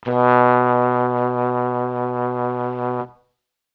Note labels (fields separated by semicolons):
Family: brass; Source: acoustic; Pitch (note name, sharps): B2; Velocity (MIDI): 25